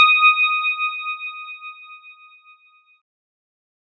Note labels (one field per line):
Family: keyboard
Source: electronic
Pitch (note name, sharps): D#6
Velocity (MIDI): 75